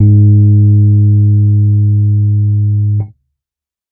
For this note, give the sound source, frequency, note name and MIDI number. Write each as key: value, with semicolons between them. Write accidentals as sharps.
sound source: electronic; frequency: 103.8 Hz; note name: G#2; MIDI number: 44